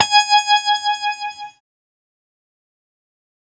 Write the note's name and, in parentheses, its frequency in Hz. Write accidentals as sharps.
G#5 (830.6 Hz)